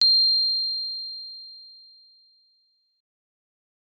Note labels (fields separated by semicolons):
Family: keyboard; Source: electronic; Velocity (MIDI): 50; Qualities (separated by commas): bright